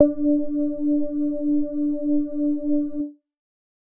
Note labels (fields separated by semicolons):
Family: keyboard; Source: electronic; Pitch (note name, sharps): D4; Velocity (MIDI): 50; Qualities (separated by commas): distorted